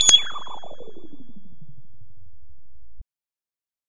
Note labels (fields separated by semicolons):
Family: bass; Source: synthesizer; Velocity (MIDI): 100; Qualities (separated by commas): bright, distorted